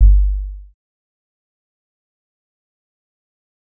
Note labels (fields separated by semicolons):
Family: bass; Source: synthesizer; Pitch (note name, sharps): G1; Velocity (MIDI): 25; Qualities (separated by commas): dark, fast decay, percussive